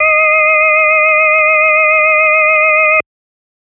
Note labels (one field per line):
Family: organ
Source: electronic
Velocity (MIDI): 50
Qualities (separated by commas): multiphonic